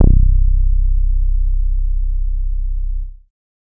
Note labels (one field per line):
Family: bass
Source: synthesizer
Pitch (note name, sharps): C1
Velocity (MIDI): 75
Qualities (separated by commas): dark